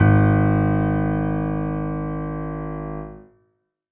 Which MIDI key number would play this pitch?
32